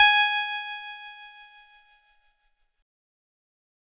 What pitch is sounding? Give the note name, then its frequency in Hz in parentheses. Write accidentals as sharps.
G#5 (830.6 Hz)